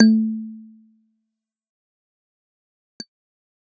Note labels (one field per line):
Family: keyboard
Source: electronic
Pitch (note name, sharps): A3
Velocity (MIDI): 25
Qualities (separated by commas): percussive